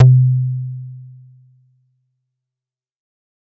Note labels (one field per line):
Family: bass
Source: synthesizer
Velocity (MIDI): 25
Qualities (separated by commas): fast decay